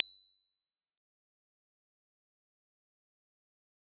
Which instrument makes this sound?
acoustic mallet percussion instrument